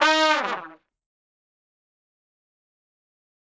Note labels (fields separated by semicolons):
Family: brass; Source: acoustic; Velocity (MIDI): 50; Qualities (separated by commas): bright, fast decay, reverb